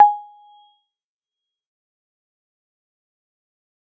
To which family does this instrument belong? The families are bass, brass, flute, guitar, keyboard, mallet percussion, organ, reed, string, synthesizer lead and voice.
mallet percussion